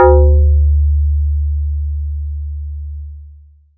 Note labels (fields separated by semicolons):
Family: mallet percussion; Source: electronic; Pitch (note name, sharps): D2; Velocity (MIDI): 100; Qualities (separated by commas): long release, multiphonic